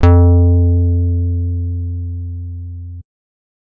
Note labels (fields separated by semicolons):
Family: guitar; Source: electronic; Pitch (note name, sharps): F2; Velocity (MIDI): 25